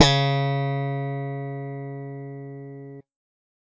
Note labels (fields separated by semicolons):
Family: bass; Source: electronic; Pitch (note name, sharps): C#3; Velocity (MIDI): 100